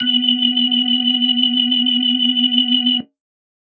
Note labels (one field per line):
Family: organ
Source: electronic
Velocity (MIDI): 75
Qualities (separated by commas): bright